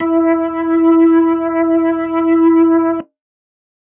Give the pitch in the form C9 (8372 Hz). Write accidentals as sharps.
E4 (329.6 Hz)